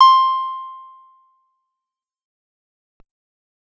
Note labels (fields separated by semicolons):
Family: guitar; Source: acoustic; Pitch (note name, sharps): C6; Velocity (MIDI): 25; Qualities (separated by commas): fast decay